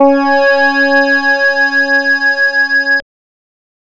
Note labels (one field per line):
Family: bass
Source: synthesizer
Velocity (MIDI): 100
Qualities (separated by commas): distorted, multiphonic